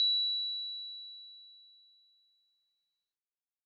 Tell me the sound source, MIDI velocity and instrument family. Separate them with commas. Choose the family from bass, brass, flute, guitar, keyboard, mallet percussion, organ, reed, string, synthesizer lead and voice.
acoustic, 75, mallet percussion